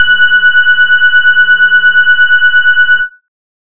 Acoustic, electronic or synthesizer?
synthesizer